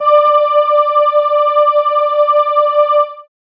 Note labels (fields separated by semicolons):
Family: keyboard; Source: synthesizer; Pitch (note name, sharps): D5; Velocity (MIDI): 75